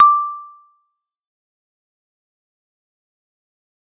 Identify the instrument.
electronic keyboard